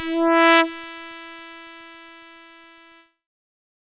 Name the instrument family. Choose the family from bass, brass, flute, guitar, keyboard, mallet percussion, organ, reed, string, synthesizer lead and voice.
keyboard